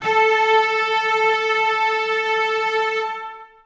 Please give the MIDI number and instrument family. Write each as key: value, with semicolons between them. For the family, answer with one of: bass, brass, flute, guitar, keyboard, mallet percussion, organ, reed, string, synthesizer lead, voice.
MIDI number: 69; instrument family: string